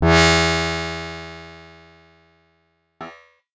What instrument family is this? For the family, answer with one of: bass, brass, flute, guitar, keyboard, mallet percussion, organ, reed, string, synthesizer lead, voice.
guitar